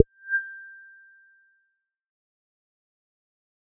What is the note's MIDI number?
91